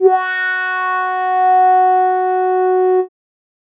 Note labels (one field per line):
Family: keyboard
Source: synthesizer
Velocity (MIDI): 127